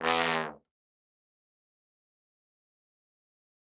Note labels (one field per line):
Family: brass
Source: acoustic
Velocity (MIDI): 127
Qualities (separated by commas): bright, fast decay, reverb